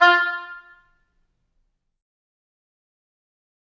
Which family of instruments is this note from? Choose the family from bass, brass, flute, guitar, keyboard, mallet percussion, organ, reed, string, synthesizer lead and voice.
reed